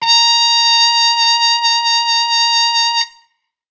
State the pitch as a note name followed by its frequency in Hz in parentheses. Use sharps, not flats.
A#5 (932.3 Hz)